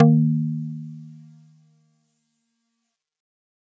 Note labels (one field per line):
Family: mallet percussion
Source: acoustic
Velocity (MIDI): 50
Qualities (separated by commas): multiphonic